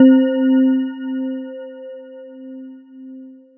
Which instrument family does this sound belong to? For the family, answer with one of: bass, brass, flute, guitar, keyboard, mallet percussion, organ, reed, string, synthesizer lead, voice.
mallet percussion